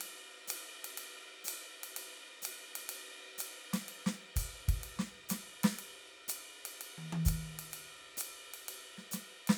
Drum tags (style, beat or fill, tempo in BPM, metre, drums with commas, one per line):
jazz
beat
125 BPM
4/4
ride, hi-hat pedal, snare, high tom, kick